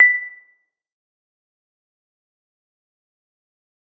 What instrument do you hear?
acoustic mallet percussion instrument